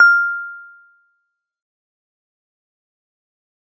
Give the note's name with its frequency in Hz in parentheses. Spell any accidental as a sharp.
F6 (1397 Hz)